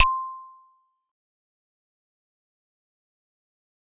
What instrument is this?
acoustic mallet percussion instrument